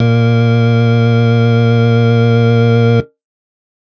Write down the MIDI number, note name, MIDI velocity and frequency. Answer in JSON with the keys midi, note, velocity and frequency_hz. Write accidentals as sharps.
{"midi": 46, "note": "A#2", "velocity": 100, "frequency_hz": 116.5}